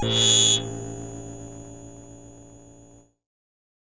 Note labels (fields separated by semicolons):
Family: keyboard; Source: synthesizer; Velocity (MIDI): 75; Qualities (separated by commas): bright, distorted